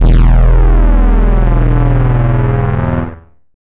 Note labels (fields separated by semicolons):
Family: bass; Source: synthesizer; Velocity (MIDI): 100; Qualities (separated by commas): bright, distorted